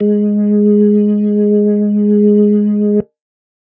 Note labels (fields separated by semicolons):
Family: organ; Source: electronic; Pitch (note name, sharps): G#3; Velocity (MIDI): 127; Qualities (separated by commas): dark